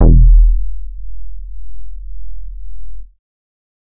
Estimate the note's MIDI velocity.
75